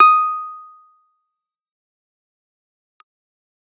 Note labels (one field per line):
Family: keyboard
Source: electronic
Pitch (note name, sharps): D#6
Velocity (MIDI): 50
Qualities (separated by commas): fast decay, percussive